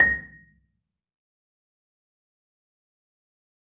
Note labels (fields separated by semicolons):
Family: mallet percussion; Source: acoustic; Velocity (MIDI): 75; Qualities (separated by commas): fast decay, percussive, reverb